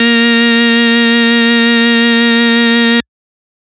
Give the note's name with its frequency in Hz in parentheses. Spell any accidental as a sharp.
A#3 (233.1 Hz)